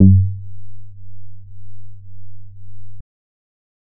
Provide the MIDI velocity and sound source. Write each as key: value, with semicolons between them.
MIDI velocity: 50; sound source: synthesizer